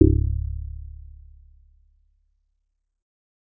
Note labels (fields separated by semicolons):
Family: bass; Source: synthesizer; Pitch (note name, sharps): C#1; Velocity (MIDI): 75; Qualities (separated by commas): dark